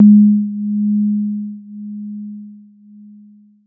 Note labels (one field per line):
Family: keyboard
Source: electronic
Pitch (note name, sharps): G#3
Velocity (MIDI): 100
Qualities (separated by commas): dark